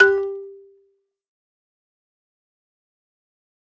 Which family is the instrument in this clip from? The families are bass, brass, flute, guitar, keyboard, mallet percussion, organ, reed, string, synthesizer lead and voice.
mallet percussion